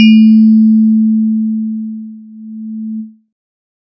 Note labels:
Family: synthesizer lead; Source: synthesizer; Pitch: A3; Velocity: 75

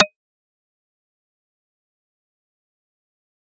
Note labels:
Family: mallet percussion; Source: electronic; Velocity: 127; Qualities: fast decay, percussive

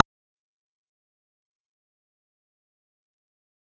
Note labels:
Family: bass; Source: synthesizer; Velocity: 75; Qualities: fast decay, percussive

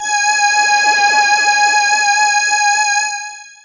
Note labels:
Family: voice; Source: synthesizer; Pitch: G#5; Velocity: 25; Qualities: bright, distorted, long release

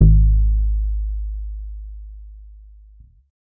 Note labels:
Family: bass; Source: synthesizer; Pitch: G#1; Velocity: 25; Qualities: dark

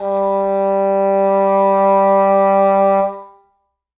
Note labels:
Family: reed; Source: acoustic; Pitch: G3; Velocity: 25; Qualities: reverb

